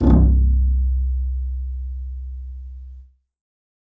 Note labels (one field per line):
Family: string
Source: acoustic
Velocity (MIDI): 25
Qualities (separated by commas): reverb